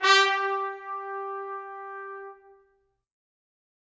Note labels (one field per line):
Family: brass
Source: acoustic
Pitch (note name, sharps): G4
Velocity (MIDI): 50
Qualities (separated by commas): bright, reverb